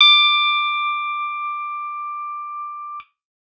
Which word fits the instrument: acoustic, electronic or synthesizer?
electronic